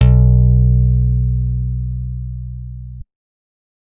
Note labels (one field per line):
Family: guitar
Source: acoustic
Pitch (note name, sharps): B1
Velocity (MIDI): 75